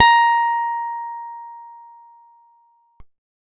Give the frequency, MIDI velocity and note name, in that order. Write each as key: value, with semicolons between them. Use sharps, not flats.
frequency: 932.3 Hz; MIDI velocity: 50; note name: A#5